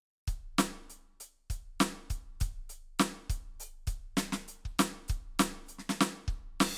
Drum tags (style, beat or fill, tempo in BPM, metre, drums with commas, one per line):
rock
beat
100 BPM
4/4
crash, closed hi-hat, open hi-hat, hi-hat pedal, snare, kick